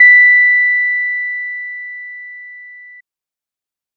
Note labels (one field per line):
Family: bass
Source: synthesizer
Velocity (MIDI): 50